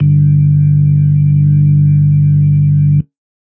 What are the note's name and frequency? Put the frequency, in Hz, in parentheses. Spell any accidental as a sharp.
G1 (49 Hz)